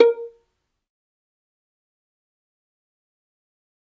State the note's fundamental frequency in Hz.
466.2 Hz